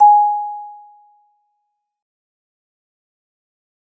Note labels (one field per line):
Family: mallet percussion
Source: acoustic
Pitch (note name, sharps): G#5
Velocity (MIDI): 50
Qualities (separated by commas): fast decay